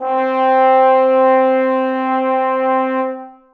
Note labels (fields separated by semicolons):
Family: brass; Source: acoustic; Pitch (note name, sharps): C4; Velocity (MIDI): 100; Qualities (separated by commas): dark, reverb